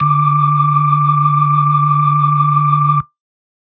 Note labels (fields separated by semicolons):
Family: organ; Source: electronic; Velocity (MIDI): 50